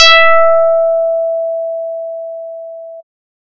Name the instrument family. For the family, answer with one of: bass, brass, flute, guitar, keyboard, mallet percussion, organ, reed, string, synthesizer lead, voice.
bass